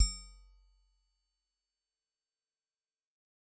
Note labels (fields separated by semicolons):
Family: mallet percussion; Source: acoustic; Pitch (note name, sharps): F#1; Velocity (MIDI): 100; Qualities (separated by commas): fast decay, percussive